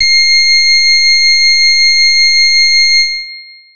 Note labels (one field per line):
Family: keyboard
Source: electronic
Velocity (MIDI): 50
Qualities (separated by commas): bright, distorted, long release